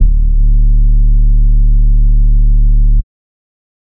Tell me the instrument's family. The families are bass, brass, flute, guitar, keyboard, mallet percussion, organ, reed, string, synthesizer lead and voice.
bass